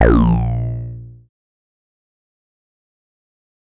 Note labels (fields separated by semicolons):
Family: bass; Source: synthesizer; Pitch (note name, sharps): A#1; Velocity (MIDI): 75; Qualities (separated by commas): distorted, fast decay